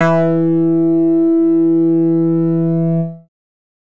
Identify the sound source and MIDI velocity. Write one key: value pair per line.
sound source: synthesizer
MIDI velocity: 100